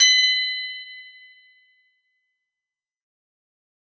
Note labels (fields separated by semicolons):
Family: guitar; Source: acoustic; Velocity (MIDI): 127; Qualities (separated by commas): bright, fast decay